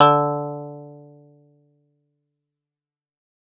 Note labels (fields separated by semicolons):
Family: guitar; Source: acoustic; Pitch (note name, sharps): D3; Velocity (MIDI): 50; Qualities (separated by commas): fast decay, reverb